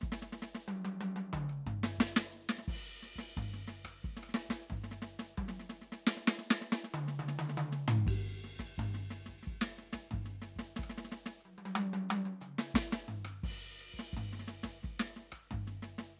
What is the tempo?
89 BPM